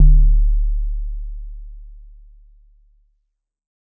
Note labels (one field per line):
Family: mallet percussion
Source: acoustic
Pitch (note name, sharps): D1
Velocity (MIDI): 25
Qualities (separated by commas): dark